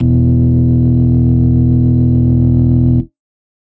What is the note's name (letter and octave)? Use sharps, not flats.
E1